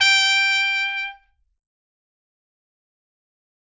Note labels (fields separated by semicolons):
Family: brass; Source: acoustic; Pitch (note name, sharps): G5; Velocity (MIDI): 25; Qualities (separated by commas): bright, fast decay